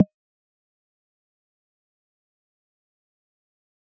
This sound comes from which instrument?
electronic mallet percussion instrument